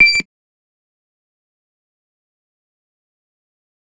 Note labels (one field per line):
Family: bass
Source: synthesizer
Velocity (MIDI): 50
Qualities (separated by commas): distorted, fast decay, percussive